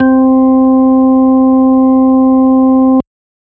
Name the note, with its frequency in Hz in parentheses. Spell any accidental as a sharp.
C4 (261.6 Hz)